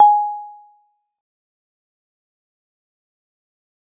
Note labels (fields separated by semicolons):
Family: mallet percussion; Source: acoustic; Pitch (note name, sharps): G#5; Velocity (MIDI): 25; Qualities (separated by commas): fast decay, percussive